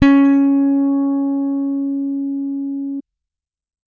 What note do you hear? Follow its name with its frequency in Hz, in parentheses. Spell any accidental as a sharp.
C#4 (277.2 Hz)